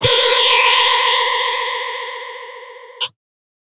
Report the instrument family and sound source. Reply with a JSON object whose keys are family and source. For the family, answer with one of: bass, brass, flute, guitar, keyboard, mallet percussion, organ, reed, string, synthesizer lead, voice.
{"family": "guitar", "source": "electronic"}